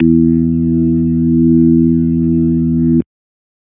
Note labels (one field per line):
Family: organ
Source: electronic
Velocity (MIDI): 75